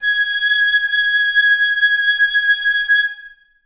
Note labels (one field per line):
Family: reed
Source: acoustic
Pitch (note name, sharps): G#6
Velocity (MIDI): 25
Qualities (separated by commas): reverb